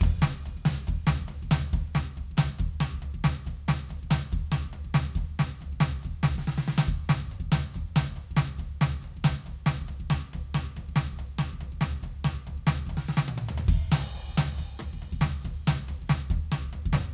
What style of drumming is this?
punk